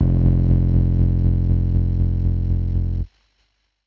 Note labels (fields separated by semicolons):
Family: keyboard; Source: electronic; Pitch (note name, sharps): F1; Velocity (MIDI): 50; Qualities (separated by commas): dark, distorted, tempo-synced